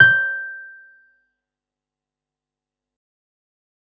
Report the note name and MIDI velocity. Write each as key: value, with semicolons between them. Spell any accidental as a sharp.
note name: G6; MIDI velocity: 100